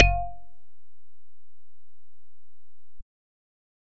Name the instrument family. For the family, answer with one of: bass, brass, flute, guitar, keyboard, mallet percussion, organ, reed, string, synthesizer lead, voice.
bass